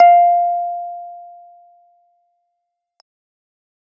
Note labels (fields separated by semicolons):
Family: keyboard; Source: electronic; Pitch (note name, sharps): F5; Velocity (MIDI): 75